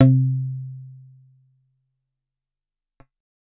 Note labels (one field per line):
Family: guitar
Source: acoustic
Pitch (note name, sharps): C3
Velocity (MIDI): 127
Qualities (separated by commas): dark, fast decay